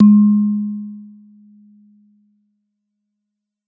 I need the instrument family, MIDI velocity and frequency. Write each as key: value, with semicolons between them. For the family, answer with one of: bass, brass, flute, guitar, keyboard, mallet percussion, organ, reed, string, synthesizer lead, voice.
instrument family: mallet percussion; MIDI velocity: 127; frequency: 207.7 Hz